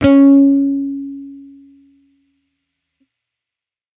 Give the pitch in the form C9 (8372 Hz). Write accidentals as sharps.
C#4 (277.2 Hz)